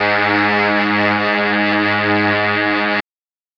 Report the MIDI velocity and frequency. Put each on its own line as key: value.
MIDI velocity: 127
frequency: 103.8 Hz